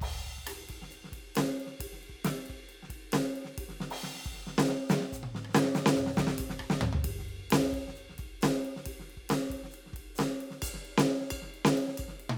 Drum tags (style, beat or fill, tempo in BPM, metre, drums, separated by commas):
rock, beat, 136 BPM, 4/4, crash, ride, ride bell, closed hi-hat, hi-hat pedal, snare, cross-stick, high tom, mid tom, floor tom, kick